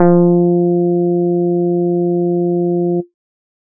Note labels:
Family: bass; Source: synthesizer; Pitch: F3; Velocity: 75

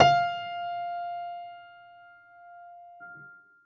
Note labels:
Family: keyboard; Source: acoustic; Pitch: F5; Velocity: 127; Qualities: reverb

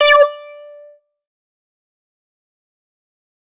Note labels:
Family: bass; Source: synthesizer; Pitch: D5; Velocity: 127; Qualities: distorted, fast decay, percussive

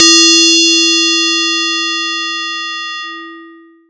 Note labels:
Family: mallet percussion; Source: acoustic; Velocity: 100; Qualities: bright, distorted, long release

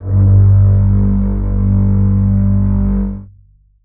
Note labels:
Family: string; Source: acoustic; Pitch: G1; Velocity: 25; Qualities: long release, reverb

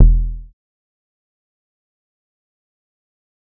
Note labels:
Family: bass; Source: synthesizer; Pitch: E1; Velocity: 75; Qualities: dark, fast decay, percussive

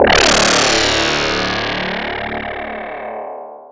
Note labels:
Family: mallet percussion; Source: electronic; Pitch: D1; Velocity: 100; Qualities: bright, distorted, long release, non-linear envelope

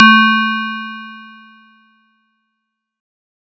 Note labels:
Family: mallet percussion; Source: acoustic; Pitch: A3; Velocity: 100

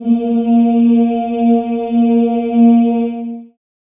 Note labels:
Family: voice; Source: acoustic; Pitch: A#3; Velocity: 75; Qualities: dark, long release, reverb

